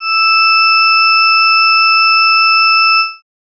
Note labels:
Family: organ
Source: electronic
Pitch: E6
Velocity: 50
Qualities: bright

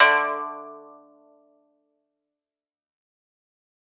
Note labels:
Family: guitar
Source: acoustic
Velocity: 75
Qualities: fast decay

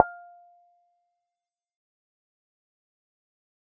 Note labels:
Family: bass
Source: synthesizer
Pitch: F5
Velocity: 75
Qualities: fast decay, percussive

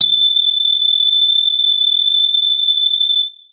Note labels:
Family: guitar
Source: electronic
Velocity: 75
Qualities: bright, long release

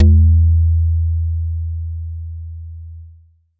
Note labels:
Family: bass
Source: synthesizer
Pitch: E2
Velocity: 100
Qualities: dark, distorted

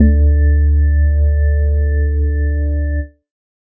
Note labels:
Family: organ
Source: electronic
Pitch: D2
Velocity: 25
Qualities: dark

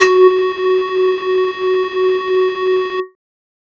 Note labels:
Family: flute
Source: synthesizer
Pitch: F#4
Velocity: 100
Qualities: distorted

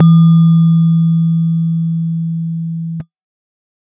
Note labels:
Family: keyboard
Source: electronic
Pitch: E3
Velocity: 50

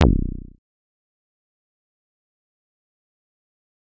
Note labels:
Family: bass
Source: synthesizer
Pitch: B0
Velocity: 100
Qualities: distorted, fast decay, percussive

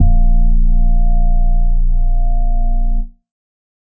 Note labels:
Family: organ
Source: electronic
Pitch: A#0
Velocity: 25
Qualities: dark

